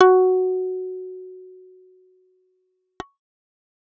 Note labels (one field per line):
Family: bass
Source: synthesizer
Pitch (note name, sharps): F#4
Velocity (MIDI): 100